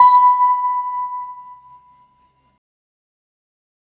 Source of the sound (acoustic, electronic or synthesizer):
electronic